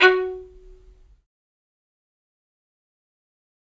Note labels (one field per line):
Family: string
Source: acoustic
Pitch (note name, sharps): F#4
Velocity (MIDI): 50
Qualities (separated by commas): fast decay, percussive, reverb